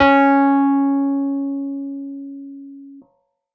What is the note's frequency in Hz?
277.2 Hz